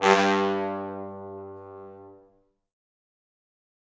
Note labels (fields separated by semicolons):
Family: brass; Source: acoustic; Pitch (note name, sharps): G2; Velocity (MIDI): 50; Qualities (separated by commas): bright, fast decay, reverb